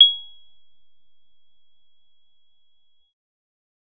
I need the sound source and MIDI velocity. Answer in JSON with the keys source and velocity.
{"source": "synthesizer", "velocity": 50}